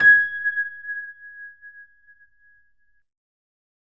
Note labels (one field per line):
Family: keyboard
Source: electronic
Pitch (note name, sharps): G#6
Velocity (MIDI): 100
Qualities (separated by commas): reverb